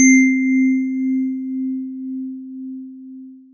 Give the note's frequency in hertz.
261.6 Hz